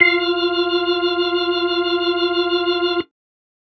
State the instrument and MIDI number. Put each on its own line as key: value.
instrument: electronic organ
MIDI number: 65